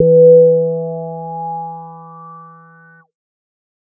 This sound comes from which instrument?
synthesizer bass